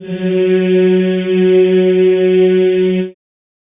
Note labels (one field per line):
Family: voice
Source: acoustic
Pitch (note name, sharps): F#3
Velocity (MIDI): 25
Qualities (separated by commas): reverb